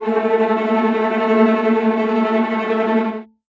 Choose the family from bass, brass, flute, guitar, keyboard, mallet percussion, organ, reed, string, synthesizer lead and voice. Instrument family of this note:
string